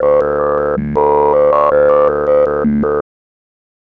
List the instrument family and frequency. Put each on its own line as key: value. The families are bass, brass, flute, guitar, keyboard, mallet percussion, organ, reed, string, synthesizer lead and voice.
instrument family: bass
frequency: 73.42 Hz